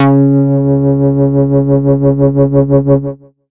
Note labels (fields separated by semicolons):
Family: bass; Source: synthesizer; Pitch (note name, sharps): C#3; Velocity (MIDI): 25; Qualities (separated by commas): distorted